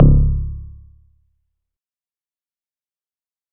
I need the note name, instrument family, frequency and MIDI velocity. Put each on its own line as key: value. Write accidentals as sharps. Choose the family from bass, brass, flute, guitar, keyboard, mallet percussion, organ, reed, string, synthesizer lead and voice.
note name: C#1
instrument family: guitar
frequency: 34.65 Hz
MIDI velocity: 50